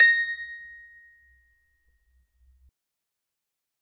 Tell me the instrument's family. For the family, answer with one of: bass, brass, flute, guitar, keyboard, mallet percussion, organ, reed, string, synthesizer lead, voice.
mallet percussion